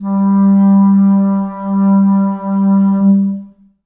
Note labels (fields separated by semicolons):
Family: reed; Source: acoustic; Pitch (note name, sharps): G3; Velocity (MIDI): 25; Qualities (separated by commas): dark, long release, reverb